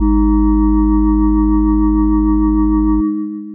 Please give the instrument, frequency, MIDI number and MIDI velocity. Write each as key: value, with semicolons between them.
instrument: electronic mallet percussion instrument; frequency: 51.91 Hz; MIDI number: 32; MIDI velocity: 50